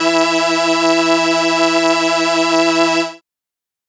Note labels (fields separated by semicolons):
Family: keyboard; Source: synthesizer; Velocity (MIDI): 127; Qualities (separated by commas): bright